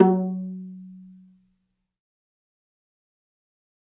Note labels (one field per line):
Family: string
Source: acoustic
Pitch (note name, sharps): F#3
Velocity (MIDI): 50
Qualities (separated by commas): dark, fast decay, reverb